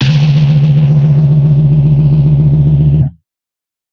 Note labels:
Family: guitar; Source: electronic; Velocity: 127; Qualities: bright, distorted

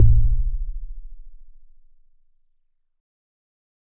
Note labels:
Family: organ; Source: electronic; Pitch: A-1; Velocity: 50

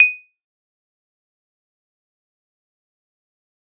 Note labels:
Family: mallet percussion; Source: acoustic; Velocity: 100; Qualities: bright, fast decay, percussive

